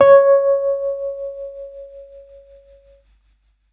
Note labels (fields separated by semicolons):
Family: keyboard; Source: electronic; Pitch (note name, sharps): C#5; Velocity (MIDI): 75